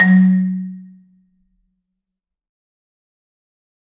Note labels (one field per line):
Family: mallet percussion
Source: acoustic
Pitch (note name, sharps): F#3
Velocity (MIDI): 75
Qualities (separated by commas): fast decay, reverb